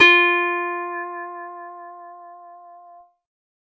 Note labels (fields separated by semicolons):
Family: guitar; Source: acoustic; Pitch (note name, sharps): F4; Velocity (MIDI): 127